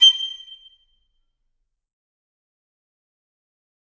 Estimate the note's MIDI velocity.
75